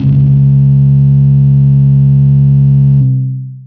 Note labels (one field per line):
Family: guitar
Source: electronic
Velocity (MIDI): 25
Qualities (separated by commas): bright, distorted, long release